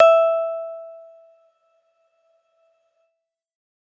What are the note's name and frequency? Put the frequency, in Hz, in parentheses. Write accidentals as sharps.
E5 (659.3 Hz)